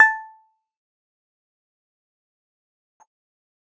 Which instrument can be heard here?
electronic keyboard